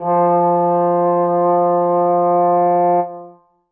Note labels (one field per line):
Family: brass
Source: acoustic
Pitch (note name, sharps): F3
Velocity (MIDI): 50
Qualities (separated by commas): reverb